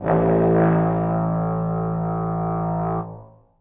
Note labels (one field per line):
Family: brass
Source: acoustic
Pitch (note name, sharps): A1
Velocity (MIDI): 50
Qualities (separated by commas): bright, reverb